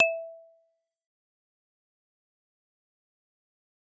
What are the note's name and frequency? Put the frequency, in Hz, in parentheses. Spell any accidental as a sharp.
E5 (659.3 Hz)